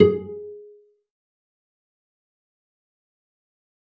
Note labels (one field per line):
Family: string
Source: acoustic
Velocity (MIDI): 50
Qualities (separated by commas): fast decay, percussive, reverb